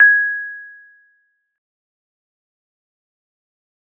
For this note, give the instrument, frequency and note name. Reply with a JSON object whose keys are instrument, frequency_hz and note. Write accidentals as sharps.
{"instrument": "acoustic mallet percussion instrument", "frequency_hz": 1661, "note": "G#6"}